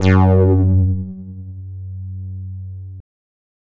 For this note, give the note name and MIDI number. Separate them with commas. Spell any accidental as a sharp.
F#2, 42